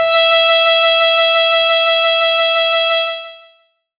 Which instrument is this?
synthesizer bass